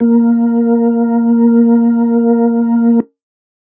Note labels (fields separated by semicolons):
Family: organ; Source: electronic; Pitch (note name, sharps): A#3; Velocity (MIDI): 100